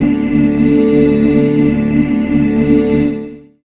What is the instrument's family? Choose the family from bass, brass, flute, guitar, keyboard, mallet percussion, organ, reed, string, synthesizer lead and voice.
organ